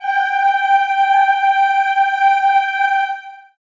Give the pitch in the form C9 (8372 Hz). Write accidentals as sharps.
G5 (784 Hz)